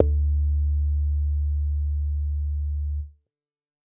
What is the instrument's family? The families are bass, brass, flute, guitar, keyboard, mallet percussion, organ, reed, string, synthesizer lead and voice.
bass